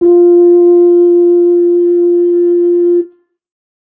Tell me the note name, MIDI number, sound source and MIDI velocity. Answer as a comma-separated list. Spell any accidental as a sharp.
F4, 65, acoustic, 25